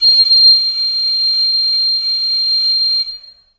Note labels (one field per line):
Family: flute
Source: acoustic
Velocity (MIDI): 127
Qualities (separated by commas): bright, reverb